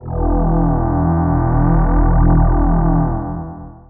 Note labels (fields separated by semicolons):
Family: voice; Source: synthesizer; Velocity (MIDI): 25; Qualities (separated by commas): distorted, long release